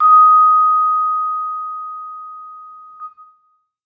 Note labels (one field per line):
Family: mallet percussion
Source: acoustic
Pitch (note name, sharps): D#6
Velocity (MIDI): 75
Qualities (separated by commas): reverb